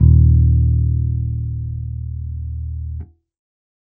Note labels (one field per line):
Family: bass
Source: electronic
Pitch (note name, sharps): D#1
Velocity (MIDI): 50